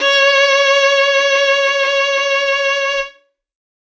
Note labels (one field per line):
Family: string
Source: acoustic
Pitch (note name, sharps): C#5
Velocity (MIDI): 127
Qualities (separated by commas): bright